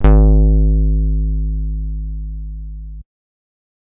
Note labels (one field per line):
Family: guitar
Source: electronic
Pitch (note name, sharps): G#1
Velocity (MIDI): 50